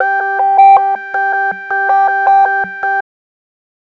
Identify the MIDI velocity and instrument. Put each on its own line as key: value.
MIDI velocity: 50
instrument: synthesizer bass